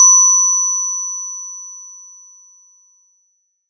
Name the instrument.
acoustic mallet percussion instrument